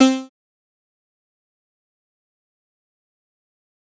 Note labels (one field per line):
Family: bass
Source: synthesizer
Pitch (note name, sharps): C4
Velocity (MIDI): 25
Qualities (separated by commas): bright, distorted, fast decay, percussive